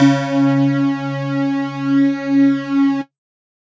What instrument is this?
electronic mallet percussion instrument